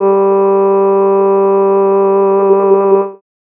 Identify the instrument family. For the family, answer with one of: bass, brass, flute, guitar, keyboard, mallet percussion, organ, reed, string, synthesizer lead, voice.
voice